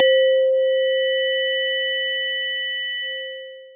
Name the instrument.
acoustic mallet percussion instrument